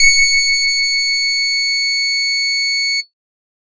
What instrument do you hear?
synthesizer bass